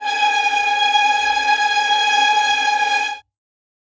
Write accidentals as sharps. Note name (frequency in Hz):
G#5 (830.6 Hz)